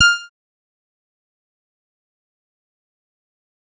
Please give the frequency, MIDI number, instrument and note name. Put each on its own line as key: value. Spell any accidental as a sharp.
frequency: 1397 Hz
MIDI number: 89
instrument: synthesizer bass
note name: F6